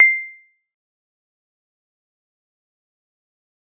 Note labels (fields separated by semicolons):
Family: mallet percussion; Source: acoustic; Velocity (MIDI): 50; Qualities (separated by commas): fast decay, percussive